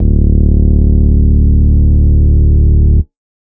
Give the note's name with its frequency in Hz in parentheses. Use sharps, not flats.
D1 (36.71 Hz)